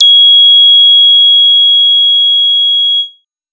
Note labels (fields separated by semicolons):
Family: bass; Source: synthesizer; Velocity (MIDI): 75; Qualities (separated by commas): bright, distorted